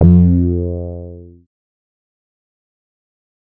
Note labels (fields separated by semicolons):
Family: bass; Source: synthesizer; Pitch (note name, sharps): F2; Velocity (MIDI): 75; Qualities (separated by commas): distorted, fast decay